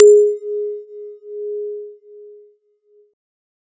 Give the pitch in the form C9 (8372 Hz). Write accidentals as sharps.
G#4 (415.3 Hz)